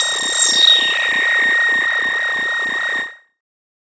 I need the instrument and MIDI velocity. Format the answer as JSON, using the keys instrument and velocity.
{"instrument": "synthesizer bass", "velocity": 50}